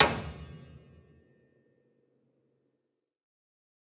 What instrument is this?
acoustic keyboard